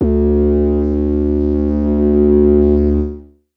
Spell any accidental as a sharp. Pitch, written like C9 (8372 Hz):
D2 (73.42 Hz)